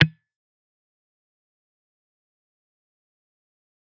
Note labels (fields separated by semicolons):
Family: guitar; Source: electronic; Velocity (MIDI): 25; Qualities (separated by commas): distorted, fast decay, percussive